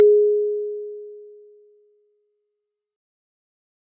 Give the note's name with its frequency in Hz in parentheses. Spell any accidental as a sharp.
G#4 (415.3 Hz)